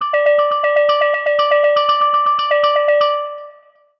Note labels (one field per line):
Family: mallet percussion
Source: synthesizer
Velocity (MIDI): 127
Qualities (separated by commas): long release, multiphonic, percussive, tempo-synced